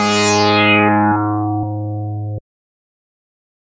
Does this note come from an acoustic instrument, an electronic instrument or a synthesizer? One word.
synthesizer